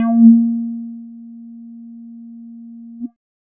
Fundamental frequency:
233.1 Hz